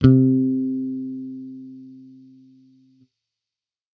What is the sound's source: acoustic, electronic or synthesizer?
electronic